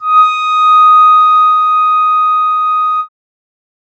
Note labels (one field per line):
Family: keyboard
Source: synthesizer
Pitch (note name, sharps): D#6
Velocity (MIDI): 100